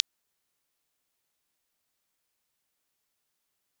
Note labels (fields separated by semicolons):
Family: guitar; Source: electronic; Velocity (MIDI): 127; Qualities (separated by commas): fast decay, percussive